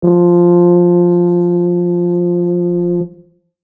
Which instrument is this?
acoustic brass instrument